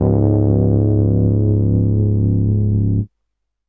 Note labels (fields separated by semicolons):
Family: keyboard; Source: electronic; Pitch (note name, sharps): C#1; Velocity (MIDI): 100; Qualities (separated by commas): distorted